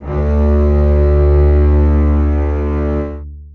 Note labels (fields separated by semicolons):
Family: string; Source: acoustic; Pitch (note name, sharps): D2; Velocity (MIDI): 75; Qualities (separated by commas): long release, reverb